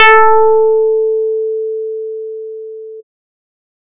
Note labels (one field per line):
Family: bass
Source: synthesizer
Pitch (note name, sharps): A4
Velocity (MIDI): 100